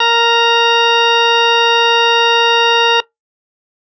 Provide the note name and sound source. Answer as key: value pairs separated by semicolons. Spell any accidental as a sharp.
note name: A#4; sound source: electronic